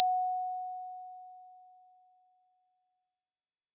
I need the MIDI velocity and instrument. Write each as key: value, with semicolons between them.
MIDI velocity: 25; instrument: acoustic mallet percussion instrument